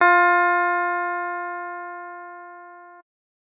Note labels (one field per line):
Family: keyboard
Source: electronic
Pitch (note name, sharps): F4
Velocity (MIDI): 100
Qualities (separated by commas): bright